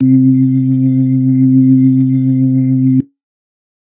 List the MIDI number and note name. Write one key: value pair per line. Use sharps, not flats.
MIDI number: 48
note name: C3